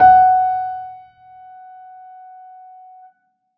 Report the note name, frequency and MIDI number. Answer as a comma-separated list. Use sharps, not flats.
F#5, 740 Hz, 78